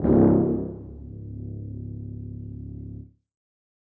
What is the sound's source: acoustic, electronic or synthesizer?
acoustic